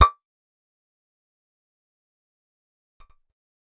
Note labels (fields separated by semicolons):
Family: bass; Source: synthesizer; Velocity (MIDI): 100; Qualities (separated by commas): fast decay, percussive